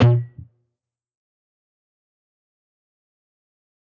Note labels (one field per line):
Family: guitar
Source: electronic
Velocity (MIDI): 25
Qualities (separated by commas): fast decay, percussive